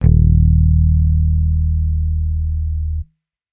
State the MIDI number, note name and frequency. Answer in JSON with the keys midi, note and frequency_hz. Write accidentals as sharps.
{"midi": 27, "note": "D#1", "frequency_hz": 38.89}